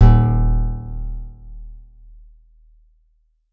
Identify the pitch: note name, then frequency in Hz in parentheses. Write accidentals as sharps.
D#1 (38.89 Hz)